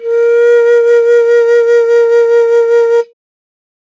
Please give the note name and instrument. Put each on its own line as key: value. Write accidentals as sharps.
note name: A#4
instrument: acoustic flute